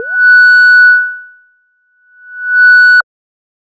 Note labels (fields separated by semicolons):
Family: bass; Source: synthesizer; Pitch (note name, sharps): F#6; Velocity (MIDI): 127; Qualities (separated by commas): distorted